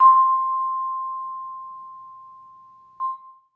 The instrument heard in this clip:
acoustic mallet percussion instrument